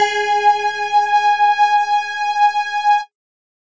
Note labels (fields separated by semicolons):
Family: mallet percussion; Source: electronic; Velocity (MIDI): 75